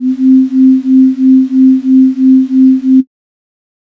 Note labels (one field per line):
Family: flute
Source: synthesizer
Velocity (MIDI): 127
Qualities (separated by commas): dark